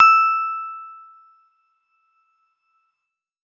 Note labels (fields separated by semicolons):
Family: keyboard; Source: electronic; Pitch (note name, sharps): E6; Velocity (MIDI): 100